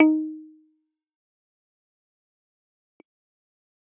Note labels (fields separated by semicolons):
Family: keyboard; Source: electronic; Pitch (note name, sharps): D#4; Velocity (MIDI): 75; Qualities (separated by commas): fast decay, percussive